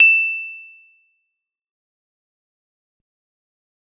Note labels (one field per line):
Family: guitar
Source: electronic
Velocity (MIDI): 100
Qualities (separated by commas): bright, fast decay, percussive